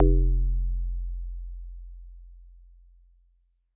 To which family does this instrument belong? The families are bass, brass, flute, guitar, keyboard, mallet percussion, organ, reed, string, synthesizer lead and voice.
guitar